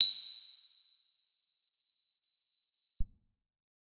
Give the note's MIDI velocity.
100